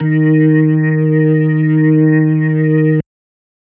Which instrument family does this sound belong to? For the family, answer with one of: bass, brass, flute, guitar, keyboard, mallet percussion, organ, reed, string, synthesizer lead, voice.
organ